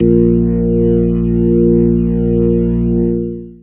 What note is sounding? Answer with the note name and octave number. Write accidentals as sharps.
A#1